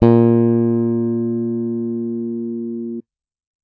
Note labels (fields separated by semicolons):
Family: bass; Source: electronic; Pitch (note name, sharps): A#2; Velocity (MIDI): 127